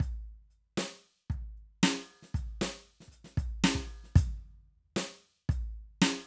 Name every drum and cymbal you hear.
closed hi-hat, snare and kick